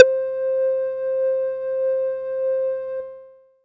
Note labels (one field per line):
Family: bass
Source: synthesizer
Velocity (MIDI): 50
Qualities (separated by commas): multiphonic